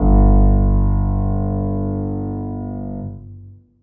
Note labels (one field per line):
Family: keyboard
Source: acoustic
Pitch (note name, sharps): G1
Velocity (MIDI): 50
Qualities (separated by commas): long release, reverb